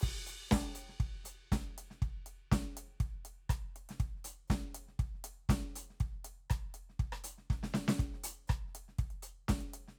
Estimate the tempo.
120 BPM